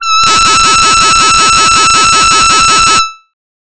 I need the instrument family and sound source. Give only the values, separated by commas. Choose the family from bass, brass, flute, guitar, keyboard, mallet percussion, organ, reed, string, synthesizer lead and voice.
voice, synthesizer